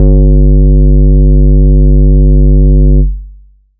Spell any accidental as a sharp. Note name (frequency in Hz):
G1 (49 Hz)